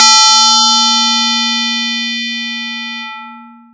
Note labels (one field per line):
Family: mallet percussion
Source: acoustic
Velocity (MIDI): 127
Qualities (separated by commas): bright, distorted, long release